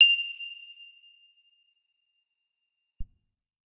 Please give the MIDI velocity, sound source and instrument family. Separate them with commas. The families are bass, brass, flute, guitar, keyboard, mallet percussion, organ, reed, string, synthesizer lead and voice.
100, electronic, guitar